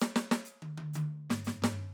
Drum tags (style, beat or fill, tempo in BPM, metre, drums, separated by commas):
Afro-Cuban bembé, fill, 122 BPM, 4/4, hi-hat pedal, snare, high tom, floor tom